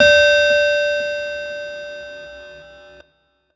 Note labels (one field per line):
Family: keyboard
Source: electronic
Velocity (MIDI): 50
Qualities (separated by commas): bright, distorted